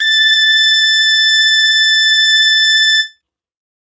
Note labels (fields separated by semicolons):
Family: reed; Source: acoustic; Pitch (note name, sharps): A6; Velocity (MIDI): 127; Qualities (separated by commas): reverb